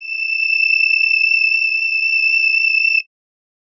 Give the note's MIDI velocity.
25